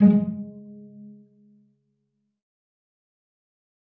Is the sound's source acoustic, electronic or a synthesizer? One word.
acoustic